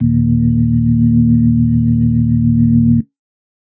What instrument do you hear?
electronic organ